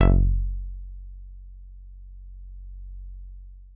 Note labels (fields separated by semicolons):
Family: guitar; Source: synthesizer; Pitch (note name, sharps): F#1; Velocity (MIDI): 127; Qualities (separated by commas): long release